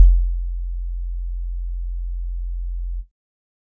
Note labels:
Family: keyboard; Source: electronic; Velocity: 25

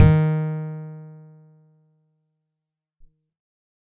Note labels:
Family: guitar; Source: acoustic; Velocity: 100

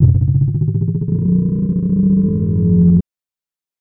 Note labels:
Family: voice; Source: synthesizer; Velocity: 127; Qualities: distorted

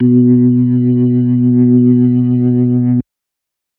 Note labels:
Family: organ; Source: electronic; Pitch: B2; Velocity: 100

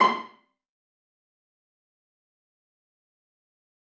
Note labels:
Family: string; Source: acoustic; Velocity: 100; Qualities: fast decay, percussive, reverb

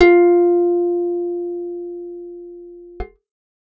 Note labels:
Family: guitar; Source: acoustic; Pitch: F4; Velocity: 100

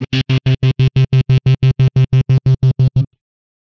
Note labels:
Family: guitar; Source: electronic; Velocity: 50; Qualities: bright, distorted, tempo-synced

